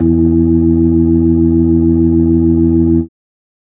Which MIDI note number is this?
40